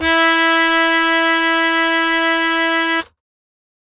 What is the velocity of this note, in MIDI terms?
127